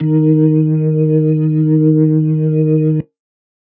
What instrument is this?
electronic organ